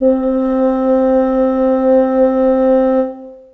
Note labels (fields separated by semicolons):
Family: reed; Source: acoustic; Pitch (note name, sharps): C4; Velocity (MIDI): 50; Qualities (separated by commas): long release, reverb